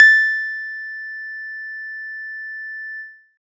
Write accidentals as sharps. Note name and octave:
A6